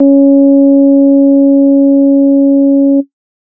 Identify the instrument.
electronic organ